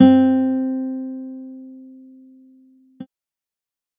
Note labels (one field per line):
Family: guitar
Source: electronic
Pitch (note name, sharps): C4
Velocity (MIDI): 75